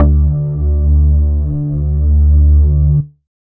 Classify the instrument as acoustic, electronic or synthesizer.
synthesizer